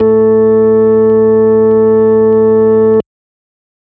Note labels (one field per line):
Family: organ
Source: electronic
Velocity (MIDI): 25